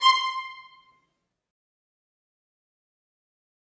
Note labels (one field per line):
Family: string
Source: acoustic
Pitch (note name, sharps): C6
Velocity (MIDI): 25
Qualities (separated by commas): fast decay, percussive, reverb